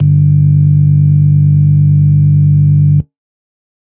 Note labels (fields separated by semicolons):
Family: organ; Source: electronic; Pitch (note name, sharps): G1; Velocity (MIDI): 50; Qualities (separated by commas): dark